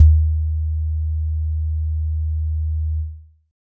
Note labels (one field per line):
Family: keyboard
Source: electronic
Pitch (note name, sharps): D#2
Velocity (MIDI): 25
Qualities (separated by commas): dark